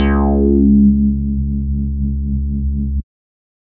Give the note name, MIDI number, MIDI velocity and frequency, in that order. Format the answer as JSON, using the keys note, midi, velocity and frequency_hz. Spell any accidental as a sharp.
{"note": "C#2", "midi": 37, "velocity": 127, "frequency_hz": 69.3}